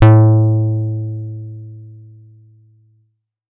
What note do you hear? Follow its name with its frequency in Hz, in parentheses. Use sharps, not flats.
A2 (110 Hz)